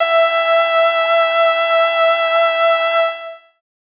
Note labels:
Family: voice; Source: synthesizer; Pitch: E5; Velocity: 127; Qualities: bright

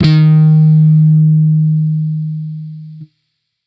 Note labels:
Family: bass; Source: electronic; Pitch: D#3; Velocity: 127; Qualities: distorted

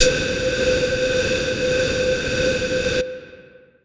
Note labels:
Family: flute; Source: acoustic; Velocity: 25; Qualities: distorted, long release

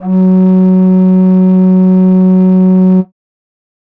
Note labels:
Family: flute; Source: acoustic; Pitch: F#3; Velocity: 100; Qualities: dark

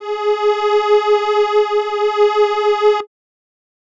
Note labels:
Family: reed; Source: acoustic; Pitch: G#4; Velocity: 75

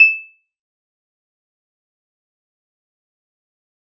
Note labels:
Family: guitar; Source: acoustic; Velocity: 127; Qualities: fast decay, percussive

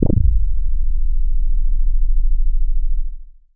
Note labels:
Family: bass; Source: synthesizer; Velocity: 50; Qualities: distorted, tempo-synced

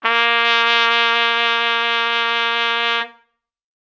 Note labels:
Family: brass; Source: acoustic; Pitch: A#3; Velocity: 100; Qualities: bright

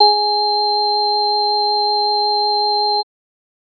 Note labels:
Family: organ; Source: electronic; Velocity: 50; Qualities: multiphonic

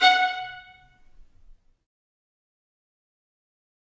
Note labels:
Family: string; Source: acoustic; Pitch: F#5; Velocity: 50; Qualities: fast decay, percussive, reverb

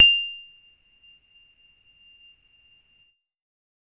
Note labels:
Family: keyboard; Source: electronic; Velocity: 127; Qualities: percussive, reverb

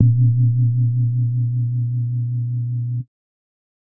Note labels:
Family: bass; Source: synthesizer; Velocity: 25

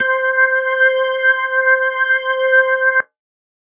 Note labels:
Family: organ; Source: electronic; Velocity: 127

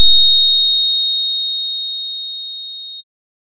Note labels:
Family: bass; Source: synthesizer; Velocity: 50; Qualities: bright, distorted

